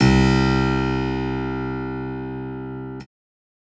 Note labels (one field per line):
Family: keyboard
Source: electronic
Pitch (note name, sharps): C2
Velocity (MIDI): 127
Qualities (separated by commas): bright